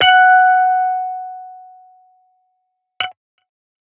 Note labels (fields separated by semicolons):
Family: guitar; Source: electronic; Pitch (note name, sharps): F#5; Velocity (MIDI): 50; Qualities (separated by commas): distorted